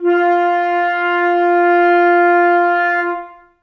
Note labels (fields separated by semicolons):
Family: flute; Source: acoustic; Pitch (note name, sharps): F4; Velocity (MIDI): 50; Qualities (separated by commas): reverb